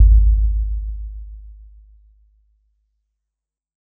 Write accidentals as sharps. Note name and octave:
G#1